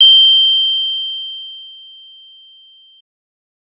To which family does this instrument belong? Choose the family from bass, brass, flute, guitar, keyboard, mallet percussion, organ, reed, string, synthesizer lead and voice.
bass